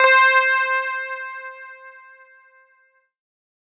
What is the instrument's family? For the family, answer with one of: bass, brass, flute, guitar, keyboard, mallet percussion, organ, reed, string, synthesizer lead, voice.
guitar